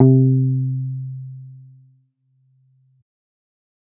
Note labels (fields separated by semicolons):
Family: bass; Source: synthesizer; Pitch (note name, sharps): C3; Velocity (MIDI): 25